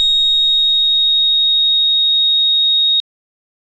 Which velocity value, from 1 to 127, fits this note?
50